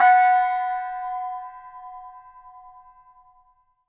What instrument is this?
acoustic mallet percussion instrument